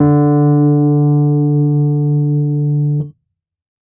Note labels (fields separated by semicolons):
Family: keyboard; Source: electronic; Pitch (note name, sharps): D3; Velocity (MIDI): 75; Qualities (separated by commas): dark